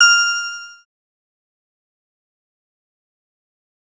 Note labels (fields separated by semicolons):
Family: synthesizer lead; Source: synthesizer; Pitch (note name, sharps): F6; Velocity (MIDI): 127; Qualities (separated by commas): bright, distorted, fast decay